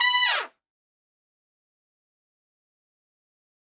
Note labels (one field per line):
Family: brass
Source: acoustic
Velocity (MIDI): 100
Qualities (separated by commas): bright, fast decay, percussive, reverb